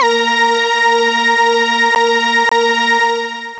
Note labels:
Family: synthesizer lead; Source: synthesizer; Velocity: 127; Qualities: bright, long release

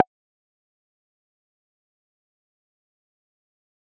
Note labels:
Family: guitar; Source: electronic; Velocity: 25; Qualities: fast decay, percussive

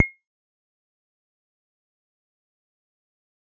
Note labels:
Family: bass; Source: synthesizer; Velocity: 100; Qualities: fast decay, percussive

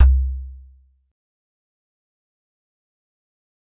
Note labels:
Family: mallet percussion; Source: acoustic; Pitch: C2; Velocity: 25; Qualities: fast decay, percussive

